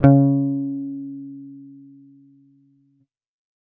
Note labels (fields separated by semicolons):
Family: bass; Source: electronic; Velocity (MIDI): 100